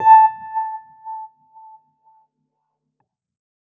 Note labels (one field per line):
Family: keyboard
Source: electronic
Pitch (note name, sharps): A5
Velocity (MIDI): 25